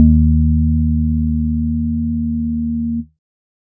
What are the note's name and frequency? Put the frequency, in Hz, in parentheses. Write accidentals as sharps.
D#2 (77.78 Hz)